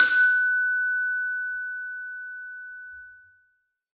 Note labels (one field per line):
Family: mallet percussion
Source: acoustic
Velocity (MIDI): 100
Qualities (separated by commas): bright, reverb